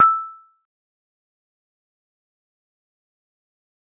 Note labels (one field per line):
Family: mallet percussion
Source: acoustic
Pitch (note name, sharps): E6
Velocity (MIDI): 75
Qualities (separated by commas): fast decay, percussive